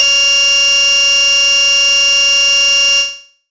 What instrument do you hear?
synthesizer bass